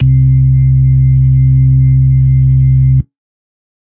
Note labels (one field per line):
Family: organ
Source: electronic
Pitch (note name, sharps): C2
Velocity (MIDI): 50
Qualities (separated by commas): dark